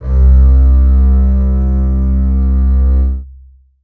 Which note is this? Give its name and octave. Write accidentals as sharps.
C2